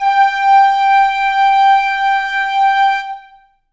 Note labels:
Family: reed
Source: acoustic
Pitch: G5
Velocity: 25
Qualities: reverb

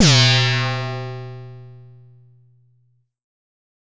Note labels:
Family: bass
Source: synthesizer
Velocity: 100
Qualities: bright, distorted

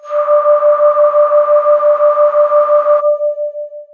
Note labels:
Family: voice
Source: synthesizer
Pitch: D5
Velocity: 127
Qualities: distorted, long release

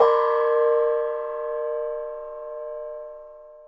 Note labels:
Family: mallet percussion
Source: acoustic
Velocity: 75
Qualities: long release

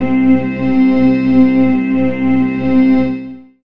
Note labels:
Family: organ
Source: electronic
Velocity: 100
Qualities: long release, reverb

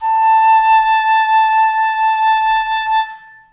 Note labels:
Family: reed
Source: acoustic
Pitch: A5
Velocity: 50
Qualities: reverb

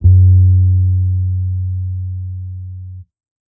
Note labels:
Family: bass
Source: electronic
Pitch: F#2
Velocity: 25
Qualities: dark

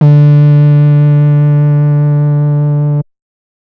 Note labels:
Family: bass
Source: synthesizer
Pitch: D3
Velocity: 50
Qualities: distorted

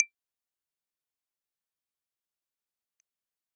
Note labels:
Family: keyboard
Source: electronic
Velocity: 75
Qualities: fast decay, percussive

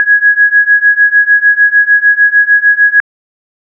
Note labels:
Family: organ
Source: electronic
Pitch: G#6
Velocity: 127

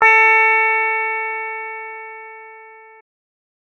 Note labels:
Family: keyboard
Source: electronic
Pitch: A4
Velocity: 50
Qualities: distorted

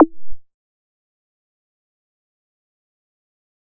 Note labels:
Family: bass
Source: synthesizer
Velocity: 25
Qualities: fast decay, percussive

